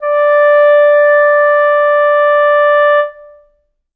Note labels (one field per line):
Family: reed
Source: acoustic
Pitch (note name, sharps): D5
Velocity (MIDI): 25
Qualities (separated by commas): reverb